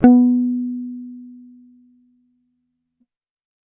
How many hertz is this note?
246.9 Hz